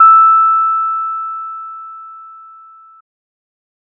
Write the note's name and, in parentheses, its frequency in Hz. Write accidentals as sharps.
E6 (1319 Hz)